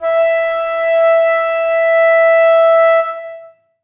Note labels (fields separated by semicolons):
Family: flute; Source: acoustic; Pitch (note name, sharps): E5; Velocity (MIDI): 25; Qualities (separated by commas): long release, reverb